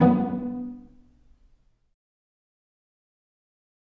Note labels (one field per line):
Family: string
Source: acoustic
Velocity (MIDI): 100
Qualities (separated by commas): dark, fast decay, reverb